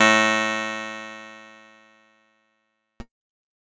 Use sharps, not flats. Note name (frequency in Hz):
A2 (110 Hz)